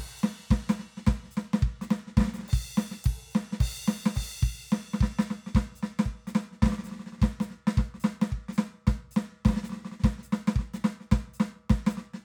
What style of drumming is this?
swing